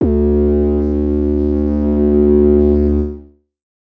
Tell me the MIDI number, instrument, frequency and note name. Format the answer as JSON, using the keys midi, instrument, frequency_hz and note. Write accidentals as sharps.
{"midi": 38, "instrument": "synthesizer lead", "frequency_hz": 73.42, "note": "D2"}